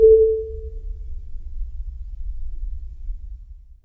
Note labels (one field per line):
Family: mallet percussion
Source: acoustic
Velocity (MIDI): 25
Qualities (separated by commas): dark, long release, reverb